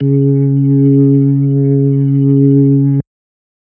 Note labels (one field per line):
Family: organ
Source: electronic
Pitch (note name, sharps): C#3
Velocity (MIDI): 75